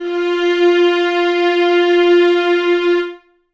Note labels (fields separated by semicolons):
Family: string; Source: acoustic; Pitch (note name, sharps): F4; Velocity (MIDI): 75; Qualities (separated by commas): reverb